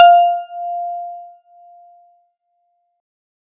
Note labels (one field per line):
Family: guitar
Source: synthesizer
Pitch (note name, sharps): F5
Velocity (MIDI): 25